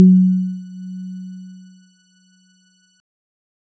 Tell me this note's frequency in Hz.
185 Hz